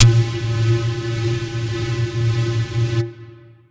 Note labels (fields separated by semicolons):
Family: flute; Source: acoustic; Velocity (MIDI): 100; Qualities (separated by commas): distorted, long release